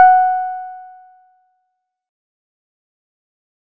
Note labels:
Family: guitar; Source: synthesizer; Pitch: F#5; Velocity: 25; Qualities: fast decay

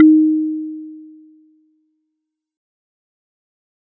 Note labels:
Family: mallet percussion; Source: acoustic; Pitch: D#4; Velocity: 75; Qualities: fast decay

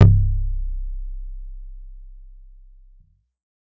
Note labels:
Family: bass; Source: synthesizer; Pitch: C1; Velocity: 127; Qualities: dark

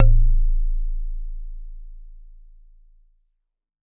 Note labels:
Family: mallet percussion; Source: acoustic; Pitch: A0; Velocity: 50; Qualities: dark

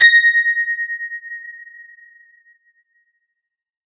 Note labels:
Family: guitar; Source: electronic; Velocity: 25; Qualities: bright, multiphonic, non-linear envelope

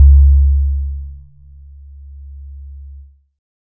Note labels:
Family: keyboard; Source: electronic; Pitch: C#2; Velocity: 25

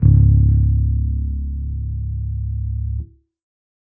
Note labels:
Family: bass; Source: electronic; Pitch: C#1; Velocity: 127

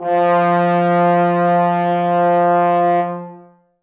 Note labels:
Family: brass; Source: acoustic; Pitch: F3; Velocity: 100; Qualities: dark, long release, reverb

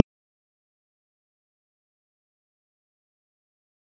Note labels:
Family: mallet percussion; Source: electronic; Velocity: 25; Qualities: fast decay, percussive

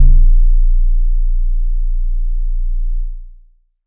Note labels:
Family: mallet percussion; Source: acoustic; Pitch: A#0; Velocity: 50; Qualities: dark, long release

